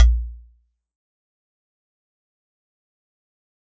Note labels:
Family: mallet percussion; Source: acoustic; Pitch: A#1; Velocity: 75; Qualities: fast decay, percussive

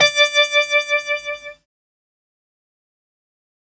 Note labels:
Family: keyboard; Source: synthesizer; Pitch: D5; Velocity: 50; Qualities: distorted, fast decay

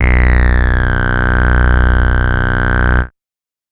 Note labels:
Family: bass; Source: synthesizer; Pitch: B0; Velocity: 50; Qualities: bright, distorted, multiphonic

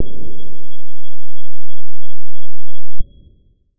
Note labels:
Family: guitar; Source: electronic; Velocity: 100; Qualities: dark, distorted

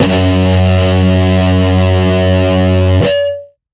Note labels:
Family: guitar; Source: electronic; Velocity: 100; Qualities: distorted, long release

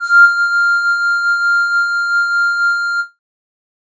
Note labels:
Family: flute; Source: synthesizer; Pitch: F6; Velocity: 75; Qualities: distorted

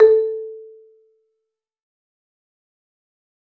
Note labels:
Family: mallet percussion; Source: acoustic; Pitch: A4; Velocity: 100; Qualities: dark, fast decay, percussive, reverb

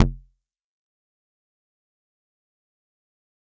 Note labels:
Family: mallet percussion; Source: acoustic; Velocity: 75; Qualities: fast decay, multiphonic, percussive

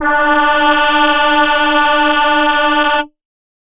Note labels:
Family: voice; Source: synthesizer; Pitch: D4; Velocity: 75; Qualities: multiphonic

